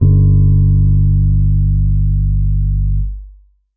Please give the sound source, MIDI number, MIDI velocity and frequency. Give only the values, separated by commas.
electronic, 31, 50, 49 Hz